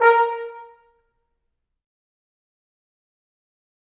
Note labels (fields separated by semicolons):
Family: brass; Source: acoustic; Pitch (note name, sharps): A#4; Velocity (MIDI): 100; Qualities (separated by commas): fast decay, percussive, reverb